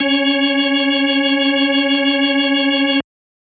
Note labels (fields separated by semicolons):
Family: organ; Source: electronic; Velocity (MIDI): 75